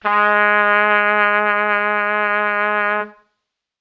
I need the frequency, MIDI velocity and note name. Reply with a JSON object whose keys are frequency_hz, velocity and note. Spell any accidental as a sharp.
{"frequency_hz": 207.7, "velocity": 25, "note": "G#3"}